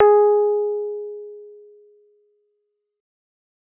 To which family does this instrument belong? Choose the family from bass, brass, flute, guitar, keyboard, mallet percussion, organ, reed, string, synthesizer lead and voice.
keyboard